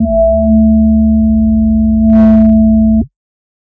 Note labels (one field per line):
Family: bass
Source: synthesizer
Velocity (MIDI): 127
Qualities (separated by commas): dark